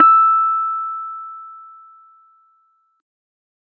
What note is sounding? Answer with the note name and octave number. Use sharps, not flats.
E6